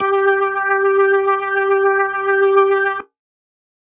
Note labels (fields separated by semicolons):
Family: organ; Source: electronic; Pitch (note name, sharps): G4; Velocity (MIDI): 75